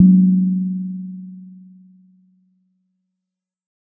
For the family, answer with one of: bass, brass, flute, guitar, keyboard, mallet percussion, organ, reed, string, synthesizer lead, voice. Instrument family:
mallet percussion